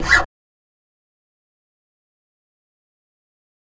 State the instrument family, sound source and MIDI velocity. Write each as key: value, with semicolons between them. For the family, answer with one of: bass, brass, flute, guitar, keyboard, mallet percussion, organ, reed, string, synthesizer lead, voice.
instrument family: bass; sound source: electronic; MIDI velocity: 127